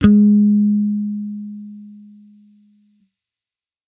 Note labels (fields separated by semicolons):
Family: bass; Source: electronic; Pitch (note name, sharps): G#3; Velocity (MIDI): 75